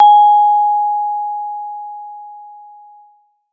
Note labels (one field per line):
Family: mallet percussion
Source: acoustic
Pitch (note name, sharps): G#5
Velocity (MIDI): 50